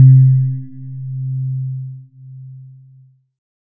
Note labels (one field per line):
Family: keyboard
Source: electronic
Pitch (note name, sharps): C3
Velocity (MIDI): 25